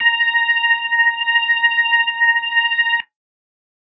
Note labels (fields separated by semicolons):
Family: organ; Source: electronic; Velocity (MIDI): 25; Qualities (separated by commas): distorted